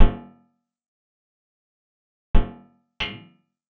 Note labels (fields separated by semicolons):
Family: guitar; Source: acoustic; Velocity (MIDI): 100; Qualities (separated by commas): percussive, reverb